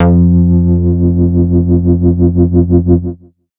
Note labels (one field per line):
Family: bass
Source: synthesizer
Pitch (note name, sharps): F2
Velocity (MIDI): 100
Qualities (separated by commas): distorted